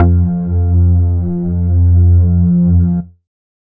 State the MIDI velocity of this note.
127